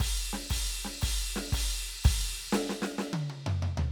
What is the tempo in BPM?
120 BPM